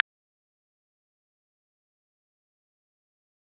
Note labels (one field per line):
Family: guitar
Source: electronic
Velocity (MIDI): 75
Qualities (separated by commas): fast decay, percussive